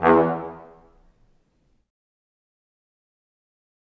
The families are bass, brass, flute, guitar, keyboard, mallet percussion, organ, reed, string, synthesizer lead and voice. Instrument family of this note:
brass